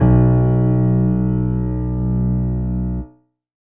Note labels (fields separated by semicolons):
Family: keyboard; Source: electronic; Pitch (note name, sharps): B1; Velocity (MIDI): 50; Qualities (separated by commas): reverb